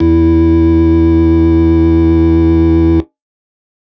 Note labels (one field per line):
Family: organ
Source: electronic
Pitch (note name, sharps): E2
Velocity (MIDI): 127